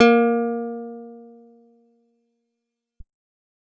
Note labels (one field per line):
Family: guitar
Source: acoustic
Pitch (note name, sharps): A#3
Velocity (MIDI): 100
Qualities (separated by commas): fast decay